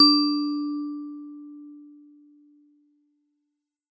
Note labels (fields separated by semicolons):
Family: mallet percussion; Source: acoustic; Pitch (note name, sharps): D4; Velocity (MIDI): 127